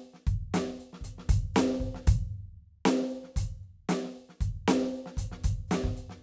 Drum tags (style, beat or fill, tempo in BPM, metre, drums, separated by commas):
funk, beat, 115 BPM, 4/4, closed hi-hat, hi-hat pedal, snare, kick